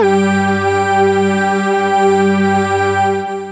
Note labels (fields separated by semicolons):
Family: synthesizer lead; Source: synthesizer; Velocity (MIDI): 75; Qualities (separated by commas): long release